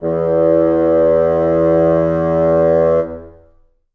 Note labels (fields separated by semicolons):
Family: reed; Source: acoustic; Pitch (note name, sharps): E2; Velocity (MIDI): 75; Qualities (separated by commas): long release, reverb